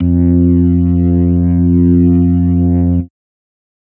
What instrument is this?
electronic organ